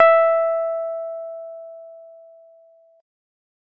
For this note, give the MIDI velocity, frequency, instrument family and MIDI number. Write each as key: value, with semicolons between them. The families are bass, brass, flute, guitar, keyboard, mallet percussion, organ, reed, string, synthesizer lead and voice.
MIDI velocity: 127; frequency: 659.3 Hz; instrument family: keyboard; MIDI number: 76